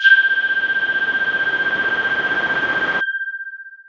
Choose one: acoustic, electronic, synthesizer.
synthesizer